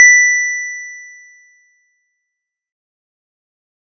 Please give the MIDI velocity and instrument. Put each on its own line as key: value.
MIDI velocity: 75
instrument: electronic keyboard